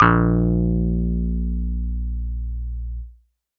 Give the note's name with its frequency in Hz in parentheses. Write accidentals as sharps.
A#1 (58.27 Hz)